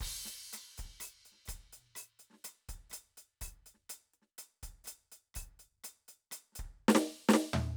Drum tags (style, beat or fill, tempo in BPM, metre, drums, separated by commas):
cha-cha, beat, 124 BPM, 4/4, crash, closed hi-hat, open hi-hat, hi-hat pedal, snare, cross-stick, mid tom, floor tom, kick